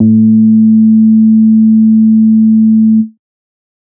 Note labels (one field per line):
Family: bass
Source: synthesizer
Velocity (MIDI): 25